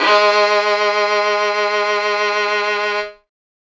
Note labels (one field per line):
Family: string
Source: acoustic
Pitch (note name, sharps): G#3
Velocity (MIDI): 127